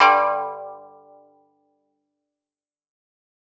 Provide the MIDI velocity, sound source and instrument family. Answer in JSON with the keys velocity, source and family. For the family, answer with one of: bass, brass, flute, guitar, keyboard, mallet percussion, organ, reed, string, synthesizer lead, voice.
{"velocity": 75, "source": "acoustic", "family": "guitar"}